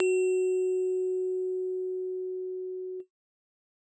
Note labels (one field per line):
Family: keyboard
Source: acoustic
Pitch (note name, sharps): F#4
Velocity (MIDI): 25